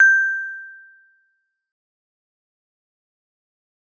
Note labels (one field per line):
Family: mallet percussion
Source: acoustic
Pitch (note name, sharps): G6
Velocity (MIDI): 75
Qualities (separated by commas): fast decay